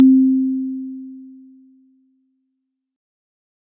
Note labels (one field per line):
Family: mallet percussion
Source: acoustic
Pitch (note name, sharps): C4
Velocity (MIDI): 75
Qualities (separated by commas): bright